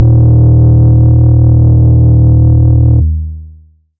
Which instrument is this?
synthesizer bass